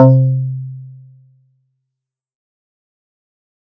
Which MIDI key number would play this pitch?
48